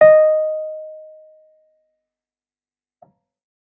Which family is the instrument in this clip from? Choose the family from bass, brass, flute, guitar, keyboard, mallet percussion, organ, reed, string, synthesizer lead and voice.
keyboard